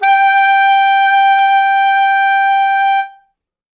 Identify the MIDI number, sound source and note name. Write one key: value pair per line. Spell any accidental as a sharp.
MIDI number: 79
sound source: acoustic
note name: G5